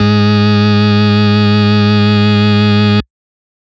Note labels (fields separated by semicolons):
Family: organ; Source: electronic; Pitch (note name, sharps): G#2; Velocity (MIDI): 75; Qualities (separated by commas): distorted